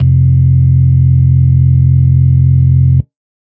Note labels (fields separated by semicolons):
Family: organ; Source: electronic; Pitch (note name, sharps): F1; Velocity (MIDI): 25; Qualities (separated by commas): dark